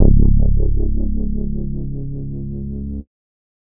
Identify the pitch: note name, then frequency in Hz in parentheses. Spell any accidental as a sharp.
C#1 (34.65 Hz)